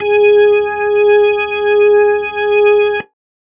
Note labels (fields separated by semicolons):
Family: organ; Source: electronic; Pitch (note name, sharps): G#4; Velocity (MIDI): 127